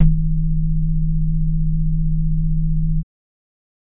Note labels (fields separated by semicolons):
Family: organ; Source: electronic; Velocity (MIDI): 50; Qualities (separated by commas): multiphonic